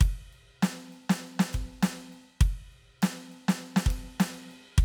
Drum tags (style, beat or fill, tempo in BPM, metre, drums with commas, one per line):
rock
beat
100 BPM
4/4
ride, ride bell, snare, kick